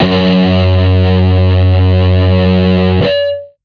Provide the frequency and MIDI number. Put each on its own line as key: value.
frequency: 92.5 Hz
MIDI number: 42